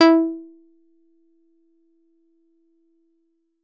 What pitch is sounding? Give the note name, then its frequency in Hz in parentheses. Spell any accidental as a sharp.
E4 (329.6 Hz)